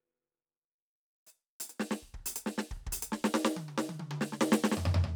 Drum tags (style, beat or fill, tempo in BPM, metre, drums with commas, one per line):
New Orleans funk
fill
93 BPM
4/4
closed hi-hat, hi-hat pedal, snare, high tom, floor tom, kick